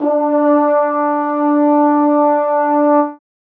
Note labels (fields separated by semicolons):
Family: brass; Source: acoustic; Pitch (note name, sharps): D4; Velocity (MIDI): 25; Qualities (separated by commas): reverb